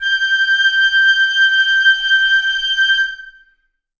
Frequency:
1568 Hz